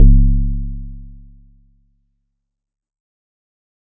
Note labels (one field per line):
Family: keyboard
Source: electronic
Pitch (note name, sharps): C#1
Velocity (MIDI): 100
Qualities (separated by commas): dark, fast decay